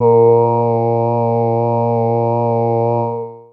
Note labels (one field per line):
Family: voice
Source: synthesizer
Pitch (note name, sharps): A#2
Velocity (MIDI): 75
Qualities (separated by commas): long release